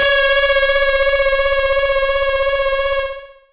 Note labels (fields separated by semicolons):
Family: bass; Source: synthesizer; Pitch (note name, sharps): C#5; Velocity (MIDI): 127; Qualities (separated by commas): bright, distorted, tempo-synced